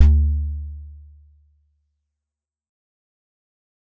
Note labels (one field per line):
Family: keyboard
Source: acoustic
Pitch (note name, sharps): D2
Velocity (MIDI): 25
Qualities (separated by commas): fast decay